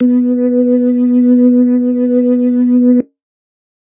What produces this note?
electronic organ